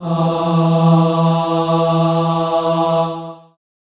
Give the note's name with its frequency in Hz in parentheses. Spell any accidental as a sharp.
E3 (164.8 Hz)